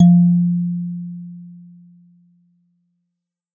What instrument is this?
acoustic mallet percussion instrument